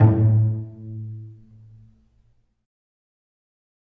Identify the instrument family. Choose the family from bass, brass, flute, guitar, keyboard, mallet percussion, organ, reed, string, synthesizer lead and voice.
string